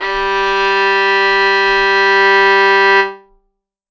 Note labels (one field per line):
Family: string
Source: acoustic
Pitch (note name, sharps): G3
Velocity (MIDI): 50